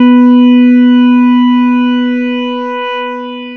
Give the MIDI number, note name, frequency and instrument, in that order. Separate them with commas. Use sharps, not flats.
59, B3, 246.9 Hz, synthesizer bass